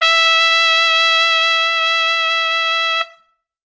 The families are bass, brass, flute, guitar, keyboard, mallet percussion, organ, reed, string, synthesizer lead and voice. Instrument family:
brass